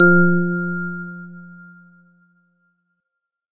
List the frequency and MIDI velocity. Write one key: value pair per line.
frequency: 174.6 Hz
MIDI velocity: 50